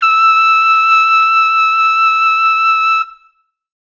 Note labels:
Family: brass; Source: acoustic; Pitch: E6; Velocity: 25

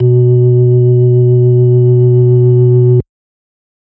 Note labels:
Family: organ; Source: electronic; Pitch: B2; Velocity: 75; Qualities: distorted

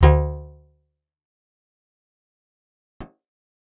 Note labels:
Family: guitar; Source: acoustic; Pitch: D2; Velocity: 127; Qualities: fast decay, percussive, reverb

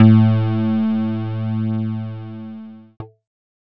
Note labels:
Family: keyboard; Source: electronic; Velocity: 75; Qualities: distorted

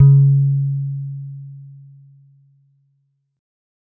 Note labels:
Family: guitar; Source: synthesizer; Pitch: C#3; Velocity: 25; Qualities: dark

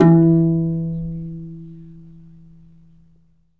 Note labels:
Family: guitar; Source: acoustic; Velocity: 50; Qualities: reverb

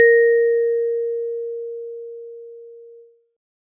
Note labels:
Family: mallet percussion; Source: acoustic; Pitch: A#4; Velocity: 127

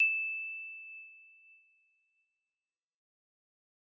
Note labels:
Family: keyboard; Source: electronic; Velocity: 25; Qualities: bright, fast decay

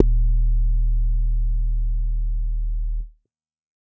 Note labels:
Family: bass; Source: synthesizer; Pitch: D#1; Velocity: 50; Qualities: distorted

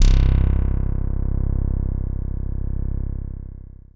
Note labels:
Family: guitar; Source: synthesizer; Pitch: C1; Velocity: 100; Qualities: long release

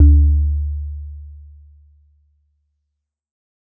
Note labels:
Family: mallet percussion; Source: acoustic; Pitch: D2; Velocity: 100; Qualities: dark

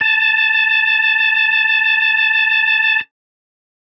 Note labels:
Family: organ; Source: electronic; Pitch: A5; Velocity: 25

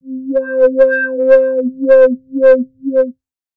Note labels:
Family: bass; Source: synthesizer; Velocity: 25; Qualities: distorted, non-linear envelope

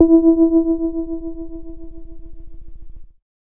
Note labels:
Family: keyboard; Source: electronic; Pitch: E4; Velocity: 75; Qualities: dark

